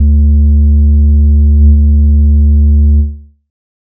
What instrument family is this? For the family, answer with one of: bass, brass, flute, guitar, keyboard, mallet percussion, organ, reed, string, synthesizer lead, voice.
bass